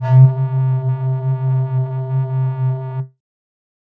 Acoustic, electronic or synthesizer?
synthesizer